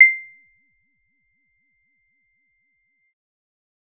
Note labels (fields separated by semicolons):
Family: bass; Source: synthesizer; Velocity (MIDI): 25; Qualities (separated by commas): percussive